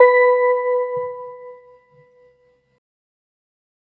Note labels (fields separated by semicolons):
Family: organ; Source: electronic; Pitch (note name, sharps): B4; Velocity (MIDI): 75